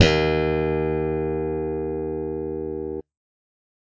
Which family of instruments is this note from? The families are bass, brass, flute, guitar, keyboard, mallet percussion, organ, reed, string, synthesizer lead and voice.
bass